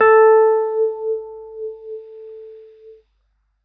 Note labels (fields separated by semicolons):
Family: keyboard; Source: electronic; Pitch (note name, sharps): A4; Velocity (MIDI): 75